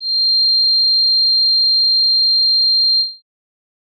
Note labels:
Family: organ; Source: electronic; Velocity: 25; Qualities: bright

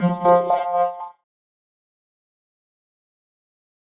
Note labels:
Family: keyboard; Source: electronic; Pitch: F3; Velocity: 75; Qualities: distorted, fast decay, non-linear envelope

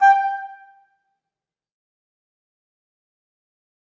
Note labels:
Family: flute; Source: acoustic; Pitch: G5; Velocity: 100; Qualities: fast decay, percussive, reverb

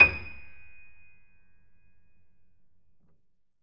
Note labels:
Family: keyboard; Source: acoustic; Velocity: 75; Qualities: reverb

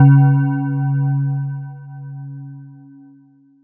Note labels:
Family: mallet percussion; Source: electronic; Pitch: C#3; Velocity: 50

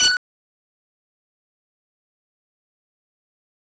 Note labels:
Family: bass; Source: synthesizer; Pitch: F#6; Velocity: 50; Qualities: fast decay, percussive

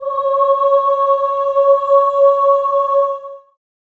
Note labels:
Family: voice; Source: acoustic; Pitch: C#5; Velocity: 25; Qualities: reverb

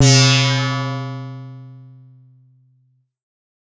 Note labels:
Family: bass; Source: synthesizer; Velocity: 50; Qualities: bright, distorted

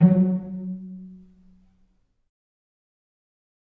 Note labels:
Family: string; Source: acoustic; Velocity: 75; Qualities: dark, fast decay, reverb

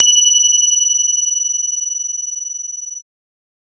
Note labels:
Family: bass; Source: synthesizer; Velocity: 100; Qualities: bright

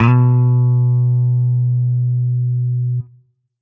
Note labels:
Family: guitar; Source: electronic; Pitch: B2; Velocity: 127; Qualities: distorted

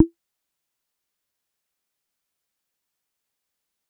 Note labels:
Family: bass; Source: synthesizer; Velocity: 100; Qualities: fast decay, percussive

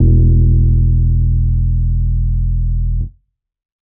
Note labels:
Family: keyboard; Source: electronic; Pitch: E1; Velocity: 50; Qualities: dark

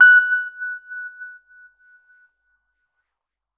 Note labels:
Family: keyboard; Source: electronic; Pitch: F#6; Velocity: 75; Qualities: non-linear envelope

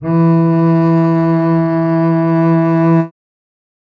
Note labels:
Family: string; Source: acoustic; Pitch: E3; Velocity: 75; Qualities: reverb

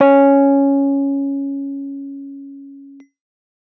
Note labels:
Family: keyboard; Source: electronic; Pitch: C#4; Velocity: 127; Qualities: dark

